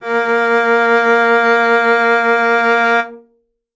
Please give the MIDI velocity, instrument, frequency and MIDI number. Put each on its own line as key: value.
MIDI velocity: 75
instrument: acoustic string instrument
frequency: 233.1 Hz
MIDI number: 58